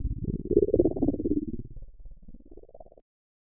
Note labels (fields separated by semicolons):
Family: keyboard; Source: electronic; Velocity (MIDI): 50; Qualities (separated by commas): distorted, non-linear envelope